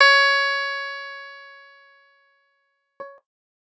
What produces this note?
electronic guitar